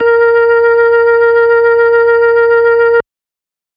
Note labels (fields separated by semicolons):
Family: organ; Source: electronic; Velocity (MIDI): 25